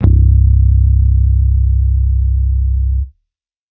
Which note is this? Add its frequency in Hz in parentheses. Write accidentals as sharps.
C1 (32.7 Hz)